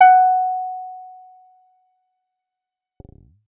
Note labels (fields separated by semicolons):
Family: bass; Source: synthesizer; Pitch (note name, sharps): F#5; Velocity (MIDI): 25; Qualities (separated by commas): fast decay